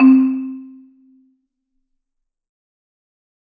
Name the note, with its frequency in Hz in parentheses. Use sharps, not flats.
C4 (261.6 Hz)